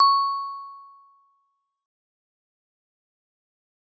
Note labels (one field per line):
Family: mallet percussion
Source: acoustic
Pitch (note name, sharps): C#6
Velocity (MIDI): 100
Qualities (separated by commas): fast decay